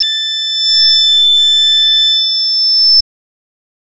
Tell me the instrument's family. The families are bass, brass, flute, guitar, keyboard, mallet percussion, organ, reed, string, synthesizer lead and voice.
voice